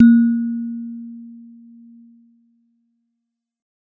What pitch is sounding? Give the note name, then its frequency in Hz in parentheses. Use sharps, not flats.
A#3 (233.1 Hz)